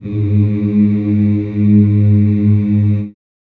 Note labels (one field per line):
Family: voice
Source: acoustic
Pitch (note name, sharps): G#2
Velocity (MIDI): 75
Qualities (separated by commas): dark, reverb